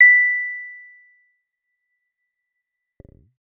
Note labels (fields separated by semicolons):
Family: bass; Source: synthesizer; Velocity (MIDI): 50